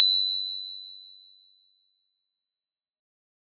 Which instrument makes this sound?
electronic organ